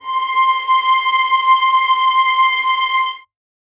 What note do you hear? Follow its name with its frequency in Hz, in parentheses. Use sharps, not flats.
C6 (1047 Hz)